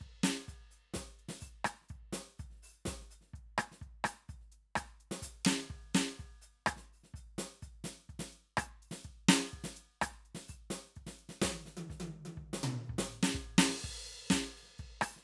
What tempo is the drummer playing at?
126 BPM